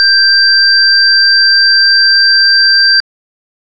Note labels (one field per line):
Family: organ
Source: electronic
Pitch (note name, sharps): G6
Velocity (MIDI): 100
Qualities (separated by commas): bright